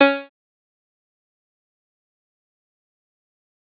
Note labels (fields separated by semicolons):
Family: bass; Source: synthesizer; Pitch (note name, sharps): C#4; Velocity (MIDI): 25; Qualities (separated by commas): bright, distorted, fast decay, percussive